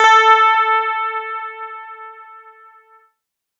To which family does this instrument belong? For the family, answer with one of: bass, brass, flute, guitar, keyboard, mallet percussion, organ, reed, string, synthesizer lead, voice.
guitar